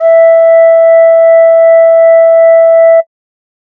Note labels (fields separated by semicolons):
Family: flute; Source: synthesizer; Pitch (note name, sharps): E5; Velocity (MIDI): 25